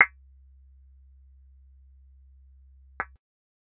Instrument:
synthesizer bass